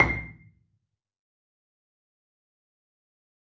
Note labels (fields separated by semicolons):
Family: mallet percussion; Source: acoustic; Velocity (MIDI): 25; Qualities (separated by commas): fast decay, percussive, reverb